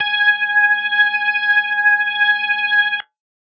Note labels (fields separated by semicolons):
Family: organ; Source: electronic; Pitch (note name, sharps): G#5; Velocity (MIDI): 75; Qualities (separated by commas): distorted